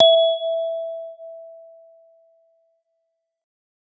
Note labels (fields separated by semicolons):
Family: mallet percussion; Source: acoustic; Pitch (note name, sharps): E5; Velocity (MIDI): 100; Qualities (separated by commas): non-linear envelope